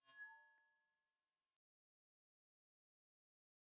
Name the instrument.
electronic mallet percussion instrument